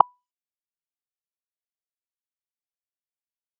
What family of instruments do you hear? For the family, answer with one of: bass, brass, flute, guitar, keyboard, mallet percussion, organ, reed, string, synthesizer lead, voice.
bass